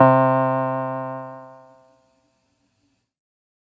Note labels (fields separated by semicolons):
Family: keyboard; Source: electronic; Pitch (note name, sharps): C3; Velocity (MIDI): 100